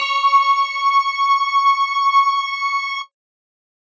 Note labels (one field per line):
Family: mallet percussion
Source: electronic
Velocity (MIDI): 75